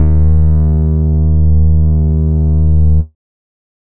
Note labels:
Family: bass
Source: synthesizer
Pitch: D#2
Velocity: 50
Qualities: distorted, multiphonic, tempo-synced

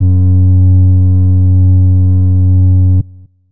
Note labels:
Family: flute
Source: acoustic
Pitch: F#2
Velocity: 100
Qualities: dark

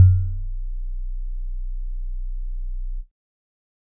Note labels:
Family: keyboard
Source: electronic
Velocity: 75

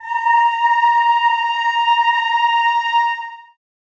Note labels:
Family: voice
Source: acoustic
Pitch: A#5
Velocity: 100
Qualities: long release, reverb

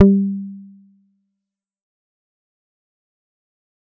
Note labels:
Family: bass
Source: synthesizer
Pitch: G3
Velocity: 75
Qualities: dark, distorted, fast decay, percussive

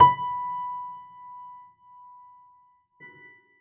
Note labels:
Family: keyboard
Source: acoustic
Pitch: B5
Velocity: 75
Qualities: reverb

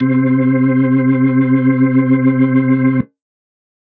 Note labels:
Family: organ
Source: electronic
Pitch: C3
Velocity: 50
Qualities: reverb

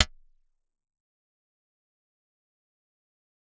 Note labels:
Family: mallet percussion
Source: acoustic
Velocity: 100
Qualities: fast decay, percussive

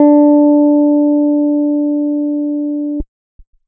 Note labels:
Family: keyboard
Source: electronic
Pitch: D4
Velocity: 50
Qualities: dark

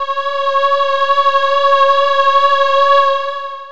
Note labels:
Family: voice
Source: synthesizer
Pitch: C#5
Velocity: 127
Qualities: distorted, long release

